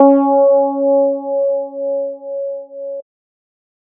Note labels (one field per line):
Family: bass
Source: synthesizer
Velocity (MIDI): 75